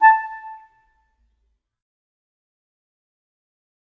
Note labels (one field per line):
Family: reed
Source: acoustic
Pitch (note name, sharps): A5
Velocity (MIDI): 25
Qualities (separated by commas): fast decay, percussive, reverb